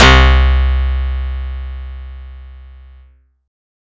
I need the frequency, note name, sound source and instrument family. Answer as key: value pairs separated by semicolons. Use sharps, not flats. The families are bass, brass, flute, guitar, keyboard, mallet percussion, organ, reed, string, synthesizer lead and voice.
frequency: 65.41 Hz; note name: C2; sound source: acoustic; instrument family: guitar